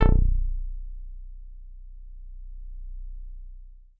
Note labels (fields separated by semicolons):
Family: guitar; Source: synthesizer; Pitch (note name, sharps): B0; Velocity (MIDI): 75; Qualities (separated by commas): long release